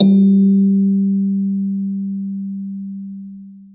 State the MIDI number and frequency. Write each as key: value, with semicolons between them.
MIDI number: 55; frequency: 196 Hz